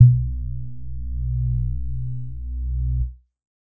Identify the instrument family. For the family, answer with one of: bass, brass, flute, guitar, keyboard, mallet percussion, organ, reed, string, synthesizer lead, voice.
keyboard